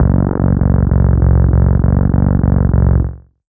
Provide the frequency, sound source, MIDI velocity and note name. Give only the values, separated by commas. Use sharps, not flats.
23.12 Hz, synthesizer, 25, F#0